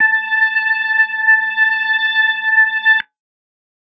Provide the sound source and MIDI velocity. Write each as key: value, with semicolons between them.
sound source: electronic; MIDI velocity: 25